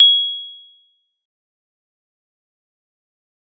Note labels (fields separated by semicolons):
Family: mallet percussion; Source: acoustic; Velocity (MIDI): 100; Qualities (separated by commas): bright, fast decay, percussive